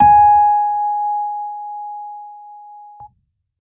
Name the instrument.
electronic keyboard